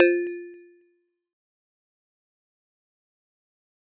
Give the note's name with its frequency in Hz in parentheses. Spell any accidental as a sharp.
F4 (349.2 Hz)